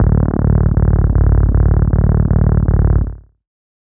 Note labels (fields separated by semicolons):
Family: bass; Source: synthesizer; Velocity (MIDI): 25; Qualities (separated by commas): distorted, tempo-synced